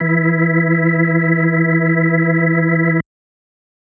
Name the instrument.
electronic organ